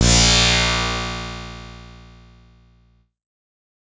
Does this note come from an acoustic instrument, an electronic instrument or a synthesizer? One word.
synthesizer